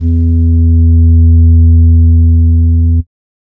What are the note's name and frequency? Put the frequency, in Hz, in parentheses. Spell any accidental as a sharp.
E2 (82.41 Hz)